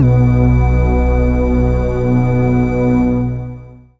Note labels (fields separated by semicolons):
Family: synthesizer lead; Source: synthesizer; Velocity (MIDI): 75; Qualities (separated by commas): long release